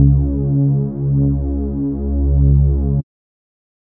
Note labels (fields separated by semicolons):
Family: bass; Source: synthesizer; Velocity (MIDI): 100; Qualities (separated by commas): dark